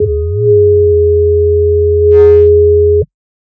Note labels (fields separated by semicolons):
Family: bass; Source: synthesizer; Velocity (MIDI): 127; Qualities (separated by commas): dark